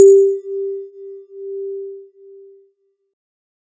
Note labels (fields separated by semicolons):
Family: keyboard; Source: synthesizer; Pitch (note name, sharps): G4; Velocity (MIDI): 100